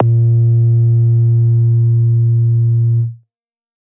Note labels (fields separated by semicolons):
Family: bass; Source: synthesizer; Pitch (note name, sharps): A#2; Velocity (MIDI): 127; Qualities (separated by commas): distorted